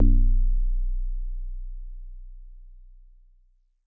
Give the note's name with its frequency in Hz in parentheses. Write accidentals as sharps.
B0 (30.87 Hz)